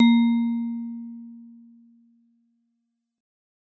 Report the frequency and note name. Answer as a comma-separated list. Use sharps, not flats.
233.1 Hz, A#3